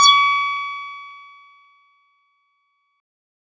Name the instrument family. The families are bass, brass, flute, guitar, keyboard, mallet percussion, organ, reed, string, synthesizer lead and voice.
bass